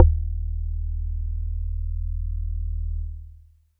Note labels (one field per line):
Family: mallet percussion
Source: acoustic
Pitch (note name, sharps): D#1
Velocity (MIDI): 127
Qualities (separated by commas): dark